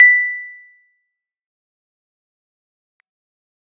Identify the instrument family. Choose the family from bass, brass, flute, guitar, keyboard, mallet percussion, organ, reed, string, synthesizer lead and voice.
keyboard